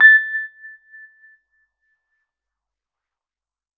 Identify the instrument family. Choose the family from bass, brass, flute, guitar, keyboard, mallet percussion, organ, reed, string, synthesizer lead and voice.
keyboard